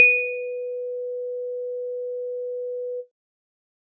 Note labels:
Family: keyboard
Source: electronic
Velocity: 127

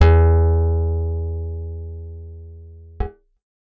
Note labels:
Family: guitar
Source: acoustic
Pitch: E2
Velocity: 127

